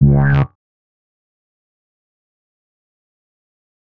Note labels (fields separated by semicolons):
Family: bass; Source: synthesizer; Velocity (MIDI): 127; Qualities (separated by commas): distorted, fast decay